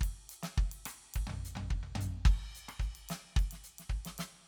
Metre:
4/4